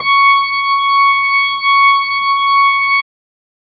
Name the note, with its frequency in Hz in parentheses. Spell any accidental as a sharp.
C#6 (1109 Hz)